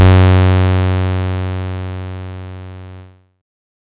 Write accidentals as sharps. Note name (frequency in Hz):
F#2 (92.5 Hz)